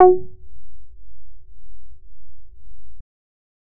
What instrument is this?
synthesizer bass